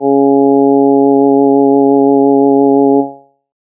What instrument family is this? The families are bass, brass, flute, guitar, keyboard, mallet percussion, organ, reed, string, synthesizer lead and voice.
reed